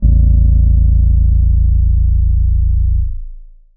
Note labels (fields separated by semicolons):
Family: keyboard; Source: electronic; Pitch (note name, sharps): A0; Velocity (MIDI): 50; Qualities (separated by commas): long release